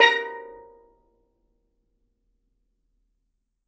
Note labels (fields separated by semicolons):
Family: mallet percussion; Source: acoustic; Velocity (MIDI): 127; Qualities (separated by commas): percussive, reverb